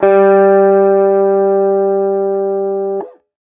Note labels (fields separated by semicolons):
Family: guitar; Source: electronic; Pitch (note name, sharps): G3; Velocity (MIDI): 75; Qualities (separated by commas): distorted